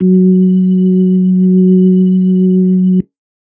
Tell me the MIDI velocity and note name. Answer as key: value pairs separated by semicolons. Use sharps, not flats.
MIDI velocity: 127; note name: F#3